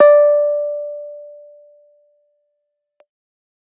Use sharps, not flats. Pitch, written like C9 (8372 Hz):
D5 (587.3 Hz)